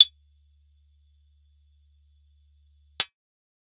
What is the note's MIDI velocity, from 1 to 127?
100